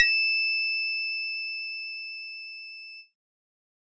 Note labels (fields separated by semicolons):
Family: organ; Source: electronic; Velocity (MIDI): 127; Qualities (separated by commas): bright